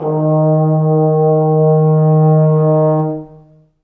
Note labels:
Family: brass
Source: acoustic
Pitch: D#3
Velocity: 50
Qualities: dark, long release, reverb

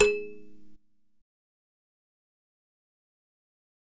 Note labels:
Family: mallet percussion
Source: acoustic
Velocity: 127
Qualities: fast decay, reverb

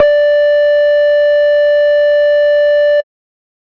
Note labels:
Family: bass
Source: synthesizer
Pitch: D5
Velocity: 100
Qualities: distorted, tempo-synced

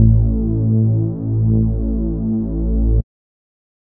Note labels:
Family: bass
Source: synthesizer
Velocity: 25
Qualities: dark

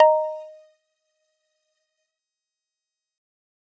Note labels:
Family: mallet percussion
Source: acoustic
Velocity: 75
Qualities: multiphonic, percussive

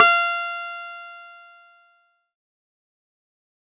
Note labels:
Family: keyboard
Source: electronic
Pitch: F5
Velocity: 127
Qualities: distorted, fast decay

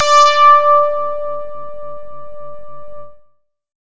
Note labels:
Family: bass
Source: synthesizer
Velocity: 75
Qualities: bright, distorted

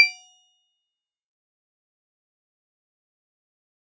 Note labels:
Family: mallet percussion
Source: acoustic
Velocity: 127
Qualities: bright, fast decay, percussive

